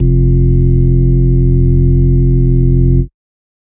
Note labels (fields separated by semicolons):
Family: organ; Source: electronic; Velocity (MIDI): 127; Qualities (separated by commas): dark